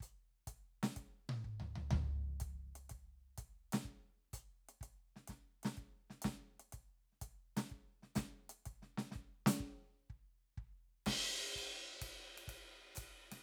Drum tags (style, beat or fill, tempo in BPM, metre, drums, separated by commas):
jazz, beat, 125 BPM, 4/4, ride, closed hi-hat, hi-hat pedal, snare, high tom, floor tom, kick